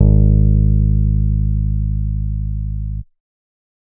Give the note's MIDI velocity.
75